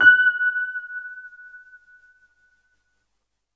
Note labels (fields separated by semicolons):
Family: keyboard; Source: electronic; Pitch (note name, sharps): F#6; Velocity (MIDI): 75